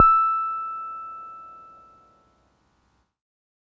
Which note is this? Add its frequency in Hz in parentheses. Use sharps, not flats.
E6 (1319 Hz)